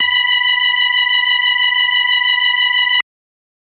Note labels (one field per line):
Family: organ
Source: electronic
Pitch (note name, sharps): B5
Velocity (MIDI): 100